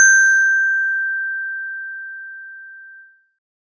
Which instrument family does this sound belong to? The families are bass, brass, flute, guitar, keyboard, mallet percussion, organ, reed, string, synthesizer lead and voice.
mallet percussion